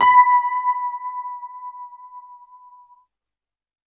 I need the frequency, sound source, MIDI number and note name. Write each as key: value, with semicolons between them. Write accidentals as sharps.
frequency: 987.8 Hz; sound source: electronic; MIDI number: 83; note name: B5